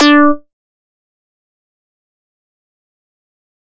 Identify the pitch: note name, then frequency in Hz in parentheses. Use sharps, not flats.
D4 (293.7 Hz)